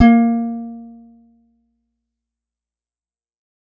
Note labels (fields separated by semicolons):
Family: guitar; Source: acoustic; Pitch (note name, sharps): A#3; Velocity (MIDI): 100; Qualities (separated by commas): fast decay